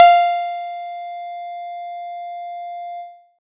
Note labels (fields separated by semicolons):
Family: guitar; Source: synthesizer; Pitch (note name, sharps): F5; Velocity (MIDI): 100